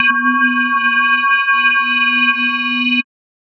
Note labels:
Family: mallet percussion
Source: electronic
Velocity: 75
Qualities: multiphonic, non-linear envelope

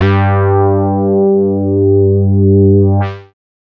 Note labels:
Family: bass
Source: synthesizer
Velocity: 50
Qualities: distorted, multiphonic

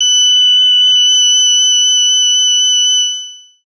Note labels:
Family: bass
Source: synthesizer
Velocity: 100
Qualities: bright, distorted, long release

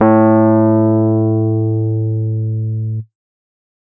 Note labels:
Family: keyboard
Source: electronic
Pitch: A2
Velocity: 50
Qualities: distorted

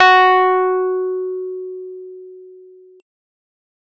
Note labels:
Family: keyboard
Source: electronic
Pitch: F#4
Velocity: 127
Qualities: distorted

